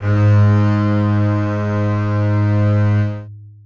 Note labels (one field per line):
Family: string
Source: acoustic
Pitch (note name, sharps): G#2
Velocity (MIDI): 100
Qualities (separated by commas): long release, reverb